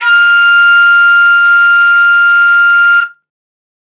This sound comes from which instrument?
acoustic flute